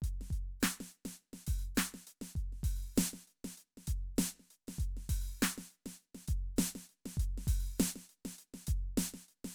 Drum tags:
funk
beat
100 BPM
4/4
closed hi-hat, open hi-hat, hi-hat pedal, snare, kick

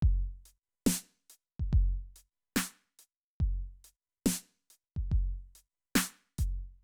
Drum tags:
hip-hop
beat
70 BPM
4/4
crash, ride, closed hi-hat, snare, kick

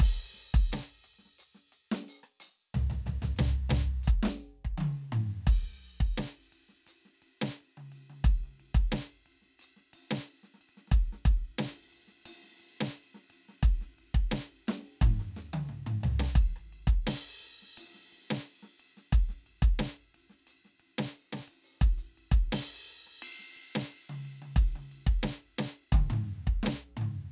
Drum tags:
rock
beat
88 BPM
4/4
crash, ride, ride bell, closed hi-hat, hi-hat pedal, percussion, snare, cross-stick, high tom, mid tom, floor tom, kick

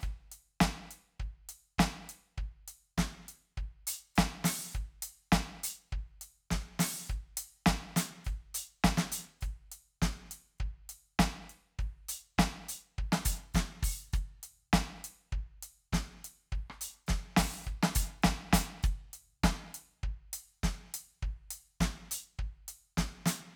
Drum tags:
rock
beat
102 BPM
4/4
crash, ride, closed hi-hat, open hi-hat, hi-hat pedal, snare, cross-stick, kick

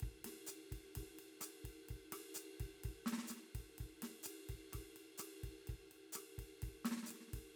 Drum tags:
bossa nova
beat
127 BPM
4/4
ride, hi-hat pedal, snare, cross-stick, kick

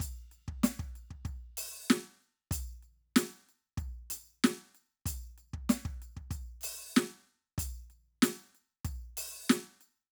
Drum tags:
funk
beat
95 BPM
4/4
percussion, snare, kick

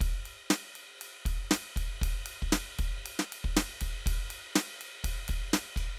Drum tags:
rock
beat
120 BPM
4/4
ride, ride bell, hi-hat pedal, snare, kick

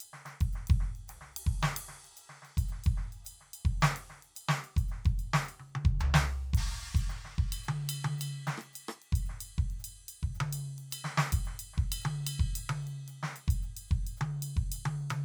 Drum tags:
Afro-Cuban rumba
beat
110 BPM
4/4
crash, ride, ride bell, hi-hat pedal, snare, cross-stick, high tom, floor tom, kick

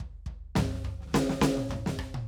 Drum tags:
soul
fill
105 BPM
4/4
snare, cross-stick, high tom, mid tom, floor tom, kick

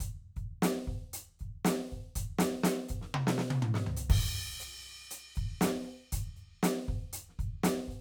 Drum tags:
rock
beat
120 BPM
4/4
crash, closed hi-hat, hi-hat pedal, snare, high tom, mid tom, floor tom, kick

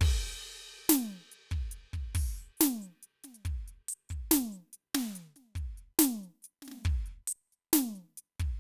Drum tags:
half-time rock
beat
140 BPM
4/4
crash, closed hi-hat, open hi-hat, hi-hat pedal, snare, kick

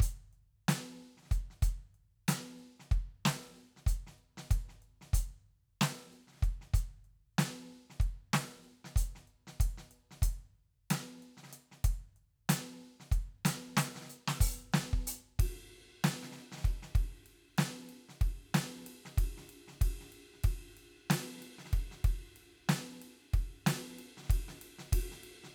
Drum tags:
hip-hop
beat
94 BPM
4/4
ride, closed hi-hat, open hi-hat, hi-hat pedal, snare, kick

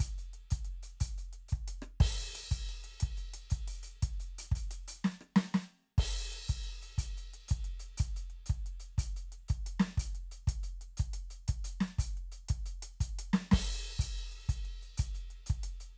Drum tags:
rock
beat
120 BPM
4/4
crash, closed hi-hat, open hi-hat, snare, cross-stick, kick

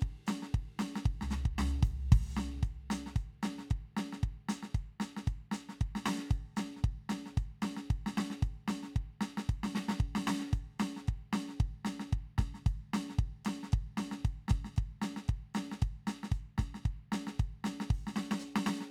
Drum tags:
country
beat
114 BPM
4/4
ride, closed hi-hat, open hi-hat, hi-hat pedal, snare, floor tom, kick

